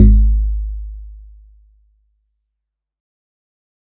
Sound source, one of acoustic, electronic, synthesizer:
synthesizer